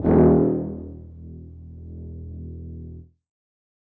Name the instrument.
acoustic brass instrument